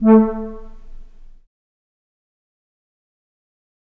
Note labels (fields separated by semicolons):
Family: flute; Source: acoustic; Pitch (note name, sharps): A3; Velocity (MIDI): 50; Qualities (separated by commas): fast decay, reverb